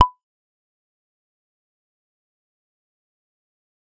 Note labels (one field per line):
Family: bass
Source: synthesizer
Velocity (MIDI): 25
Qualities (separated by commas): fast decay, percussive